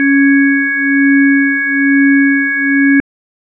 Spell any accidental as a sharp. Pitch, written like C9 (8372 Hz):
C#4 (277.2 Hz)